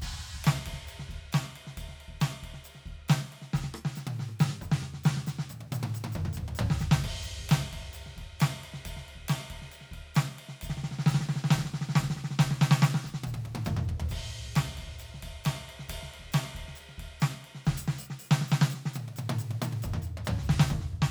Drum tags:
rock
beat
136 BPM
4/4
crash, ride, ride bell, percussion, snare, cross-stick, high tom, mid tom, floor tom, kick

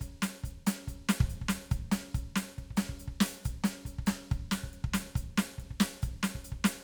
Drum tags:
punk
beat
140 BPM
4/4
closed hi-hat, open hi-hat, hi-hat pedal, snare, kick

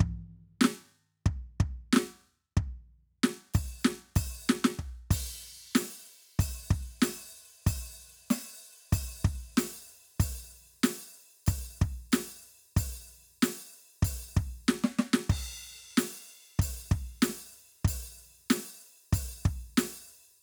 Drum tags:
rock
beat
94 BPM
4/4
crash, percussion, snare, kick

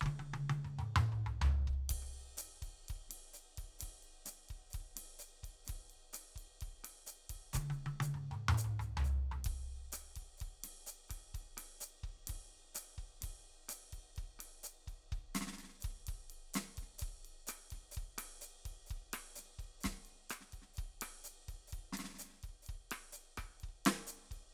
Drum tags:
bossa nova
beat
127 BPM
4/4
ride, hi-hat pedal, snare, cross-stick, high tom, mid tom, floor tom, kick

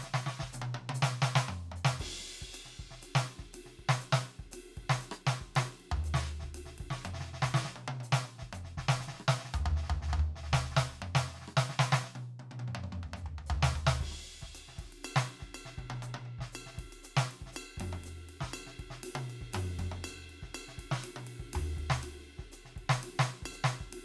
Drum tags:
songo
beat
120 BPM
4/4
ride, ride bell, hi-hat pedal, snare, cross-stick, high tom, mid tom, floor tom, kick

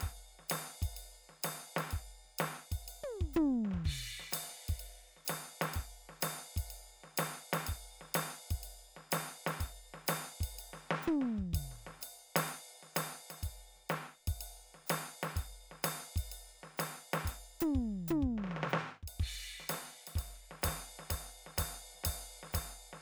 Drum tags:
rock shuffle
beat
125 BPM
4/4
crash, ride, closed hi-hat, hi-hat pedal, snare, high tom, floor tom, kick

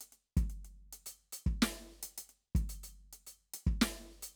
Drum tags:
Afro-Cuban rumba
beat
110 BPM
4/4
closed hi-hat, snare, kick

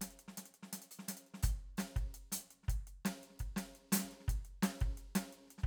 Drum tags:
breakbeat
beat
170 BPM
4/4
closed hi-hat, hi-hat pedal, snare, kick

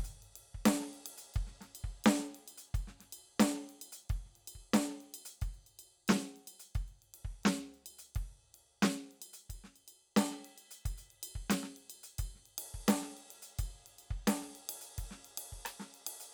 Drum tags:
prog rock
beat
110 BPM
5/4
ride, ride bell, closed hi-hat, snare, cross-stick, floor tom, kick

